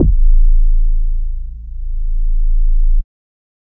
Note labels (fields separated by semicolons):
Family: bass; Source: synthesizer; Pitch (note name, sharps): A0; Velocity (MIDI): 50